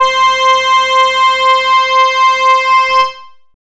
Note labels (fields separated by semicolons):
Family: bass; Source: synthesizer; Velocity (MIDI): 127; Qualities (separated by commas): distorted, long release